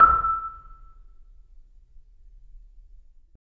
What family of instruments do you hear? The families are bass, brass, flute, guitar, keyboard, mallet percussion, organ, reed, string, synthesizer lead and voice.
mallet percussion